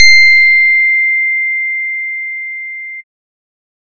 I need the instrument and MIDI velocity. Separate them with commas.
synthesizer bass, 25